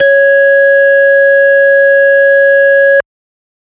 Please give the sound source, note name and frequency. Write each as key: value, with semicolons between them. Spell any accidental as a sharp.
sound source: electronic; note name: C#5; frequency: 554.4 Hz